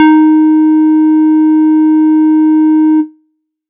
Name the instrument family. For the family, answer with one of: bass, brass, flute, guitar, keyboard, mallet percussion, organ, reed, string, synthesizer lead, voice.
bass